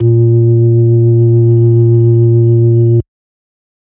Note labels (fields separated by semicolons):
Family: organ; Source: electronic; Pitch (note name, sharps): A#2; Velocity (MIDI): 25; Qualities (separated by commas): distorted